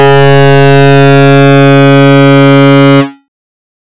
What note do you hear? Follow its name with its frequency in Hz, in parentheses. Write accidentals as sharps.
C#3 (138.6 Hz)